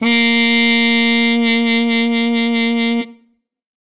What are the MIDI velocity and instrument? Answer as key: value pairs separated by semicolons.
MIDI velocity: 127; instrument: acoustic brass instrument